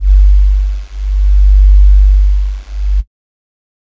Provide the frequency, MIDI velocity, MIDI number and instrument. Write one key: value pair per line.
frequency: 49 Hz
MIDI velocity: 75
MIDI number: 31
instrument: synthesizer flute